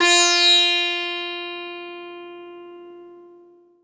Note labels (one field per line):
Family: guitar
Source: acoustic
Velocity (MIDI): 50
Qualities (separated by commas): bright, multiphonic, reverb